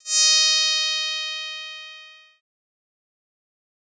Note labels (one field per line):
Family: bass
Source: synthesizer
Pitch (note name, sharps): D#5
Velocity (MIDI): 100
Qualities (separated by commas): bright, distorted, fast decay